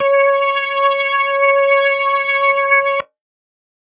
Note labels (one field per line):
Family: organ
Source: electronic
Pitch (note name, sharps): C#5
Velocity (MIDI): 127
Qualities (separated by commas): distorted